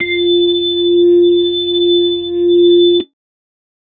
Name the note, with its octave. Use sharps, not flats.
F4